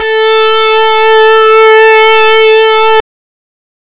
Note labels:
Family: reed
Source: synthesizer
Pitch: A4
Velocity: 127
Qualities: distorted, non-linear envelope

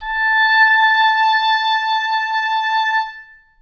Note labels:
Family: reed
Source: acoustic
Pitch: A5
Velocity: 75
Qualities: reverb

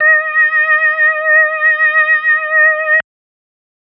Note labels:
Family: organ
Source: electronic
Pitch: D#5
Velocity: 100

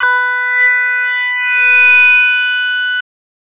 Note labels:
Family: voice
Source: synthesizer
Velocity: 127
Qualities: bright, distorted

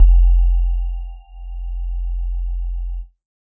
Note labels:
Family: synthesizer lead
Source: synthesizer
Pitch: F1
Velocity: 50

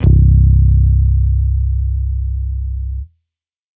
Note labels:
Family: bass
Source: electronic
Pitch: C1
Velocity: 100

